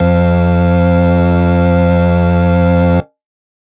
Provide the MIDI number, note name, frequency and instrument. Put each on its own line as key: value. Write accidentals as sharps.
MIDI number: 41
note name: F2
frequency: 87.31 Hz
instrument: electronic organ